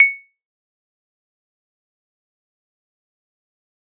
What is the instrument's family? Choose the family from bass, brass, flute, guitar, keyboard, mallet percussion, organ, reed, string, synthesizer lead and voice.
mallet percussion